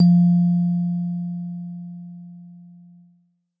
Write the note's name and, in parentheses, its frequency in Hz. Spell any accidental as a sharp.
F3 (174.6 Hz)